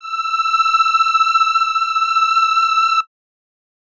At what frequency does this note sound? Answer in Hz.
1319 Hz